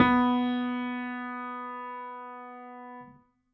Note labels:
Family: keyboard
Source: acoustic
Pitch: B3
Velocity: 75

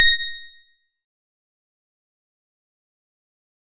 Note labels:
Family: guitar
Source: acoustic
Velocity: 50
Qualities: bright, distorted, fast decay, percussive

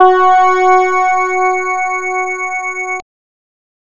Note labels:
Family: bass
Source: synthesizer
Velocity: 50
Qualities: distorted, multiphonic

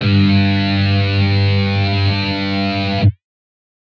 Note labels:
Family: guitar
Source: synthesizer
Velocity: 100

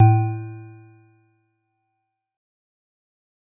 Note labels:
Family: mallet percussion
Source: acoustic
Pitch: A2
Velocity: 100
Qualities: fast decay, percussive

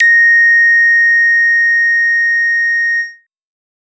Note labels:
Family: bass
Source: synthesizer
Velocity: 25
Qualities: bright, distorted

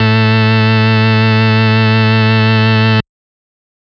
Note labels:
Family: organ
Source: electronic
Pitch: A2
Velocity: 127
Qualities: bright, distorted

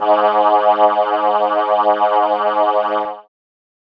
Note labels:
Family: keyboard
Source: synthesizer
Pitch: G#2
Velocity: 75

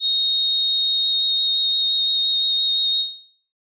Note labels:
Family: reed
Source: synthesizer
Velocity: 127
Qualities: bright

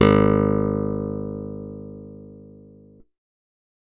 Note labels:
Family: keyboard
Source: electronic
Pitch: G#1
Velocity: 127

